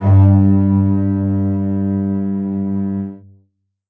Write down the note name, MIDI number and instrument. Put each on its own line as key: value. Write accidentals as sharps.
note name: G2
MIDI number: 43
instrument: acoustic string instrument